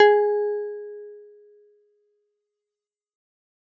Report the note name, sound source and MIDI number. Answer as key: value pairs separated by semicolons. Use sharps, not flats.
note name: G#4; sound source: electronic; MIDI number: 68